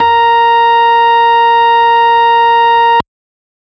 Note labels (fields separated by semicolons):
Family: organ; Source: electronic; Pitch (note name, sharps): A#4; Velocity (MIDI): 75